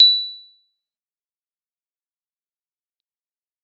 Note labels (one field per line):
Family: keyboard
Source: electronic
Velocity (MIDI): 127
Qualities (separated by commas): bright, fast decay, percussive